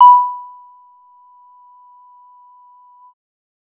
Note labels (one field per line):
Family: bass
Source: synthesizer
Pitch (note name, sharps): B5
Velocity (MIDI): 100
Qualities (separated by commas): percussive